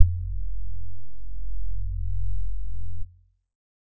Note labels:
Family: keyboard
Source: electronic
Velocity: 25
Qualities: dark

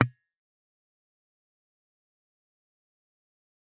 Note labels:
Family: guitar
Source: electronic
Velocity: 25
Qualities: distorted, fast decay, percussive

